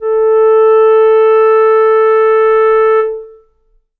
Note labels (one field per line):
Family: reed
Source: acoustic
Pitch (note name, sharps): A4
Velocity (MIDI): 25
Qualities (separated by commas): reverb